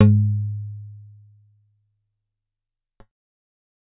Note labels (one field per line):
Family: guitar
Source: acoustic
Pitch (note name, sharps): G#2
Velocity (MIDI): 75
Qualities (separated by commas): dark, fast decay